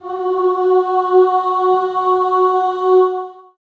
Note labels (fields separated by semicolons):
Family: voice; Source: acoustic; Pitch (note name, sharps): F#4; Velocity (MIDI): 25; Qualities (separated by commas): long release, reverb